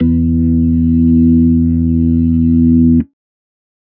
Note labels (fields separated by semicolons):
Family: organ; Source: electronic; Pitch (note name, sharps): E2; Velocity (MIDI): 127; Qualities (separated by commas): dark